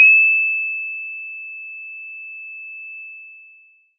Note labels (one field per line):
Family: mallet percussion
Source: acoustic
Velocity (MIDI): 25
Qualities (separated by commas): bright, long release